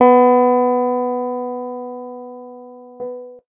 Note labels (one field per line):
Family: guitar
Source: electronic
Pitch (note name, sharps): B3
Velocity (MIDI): 50